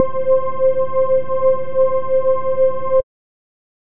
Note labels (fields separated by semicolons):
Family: bass; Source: synthesizer; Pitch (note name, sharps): C5; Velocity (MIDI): 100; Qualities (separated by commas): dark